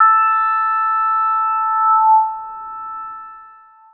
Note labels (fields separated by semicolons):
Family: synthesizer lead; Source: synthesizer; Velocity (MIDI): 25; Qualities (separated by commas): long release